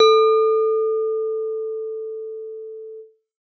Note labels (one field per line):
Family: mallet percussion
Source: acoustic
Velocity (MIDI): 127